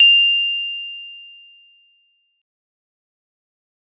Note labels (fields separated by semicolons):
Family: mallet percussion; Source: acoustic; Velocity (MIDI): 127; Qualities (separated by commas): bright, fast decay